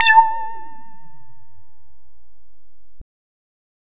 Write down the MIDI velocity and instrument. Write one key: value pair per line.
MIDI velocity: 75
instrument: synthesizer bass